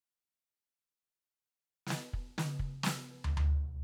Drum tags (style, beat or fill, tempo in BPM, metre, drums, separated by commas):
fast funk, fill, 125 BPM, 4/4, snare, high tom, floor tom, kick